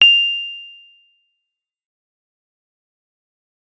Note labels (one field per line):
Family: guitar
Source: electronic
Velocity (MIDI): 25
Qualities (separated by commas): bright, fast decay